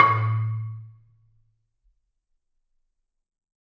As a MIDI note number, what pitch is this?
45